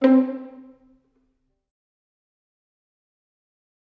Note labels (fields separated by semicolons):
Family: string; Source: acoustic; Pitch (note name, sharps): C4; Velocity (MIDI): 100; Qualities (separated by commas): dark, fast decay, percussive, reverb